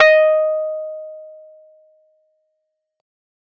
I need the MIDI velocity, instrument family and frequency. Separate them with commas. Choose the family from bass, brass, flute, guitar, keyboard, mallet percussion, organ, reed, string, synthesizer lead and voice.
127, keyboard, 622.3 Hz